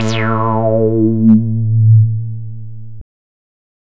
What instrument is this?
synthesizer bass